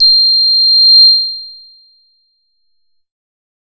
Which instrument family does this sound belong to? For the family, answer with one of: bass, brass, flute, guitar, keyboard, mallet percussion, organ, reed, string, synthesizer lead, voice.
bass